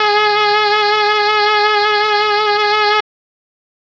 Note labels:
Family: reed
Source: electronic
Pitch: G#4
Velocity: 127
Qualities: bright, reverb

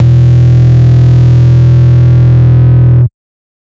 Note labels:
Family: bass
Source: synthesizer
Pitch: E1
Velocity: 75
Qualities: bright, distorted, multiphonic

